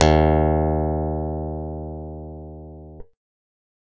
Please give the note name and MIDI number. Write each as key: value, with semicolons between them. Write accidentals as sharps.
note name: D#2; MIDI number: 39